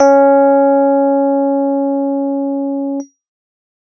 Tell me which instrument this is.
electronic keyboard